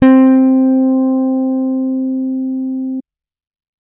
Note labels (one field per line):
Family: bass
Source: electronic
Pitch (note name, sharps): C4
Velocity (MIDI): 100